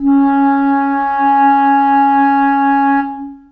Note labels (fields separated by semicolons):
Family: reed; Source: acoustic; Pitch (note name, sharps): C#4; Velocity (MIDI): 25; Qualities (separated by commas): dark, long release, reverb